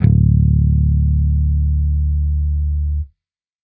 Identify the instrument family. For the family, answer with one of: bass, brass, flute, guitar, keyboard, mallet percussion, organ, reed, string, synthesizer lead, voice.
bass